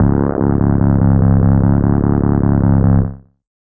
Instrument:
synthesizer bass